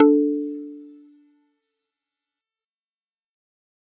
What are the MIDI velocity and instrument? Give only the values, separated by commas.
75, acoustic mallet percussion instrument